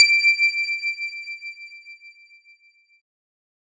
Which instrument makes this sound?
electronic keyboard